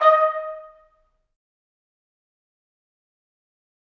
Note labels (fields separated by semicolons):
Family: brass; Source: acoustic; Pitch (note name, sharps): D#5; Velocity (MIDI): 25; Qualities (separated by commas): fast decay, reverb